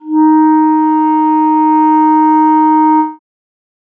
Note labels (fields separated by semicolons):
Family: reed; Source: acoustic; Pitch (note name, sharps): D#4; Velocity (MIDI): 75; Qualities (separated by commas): dark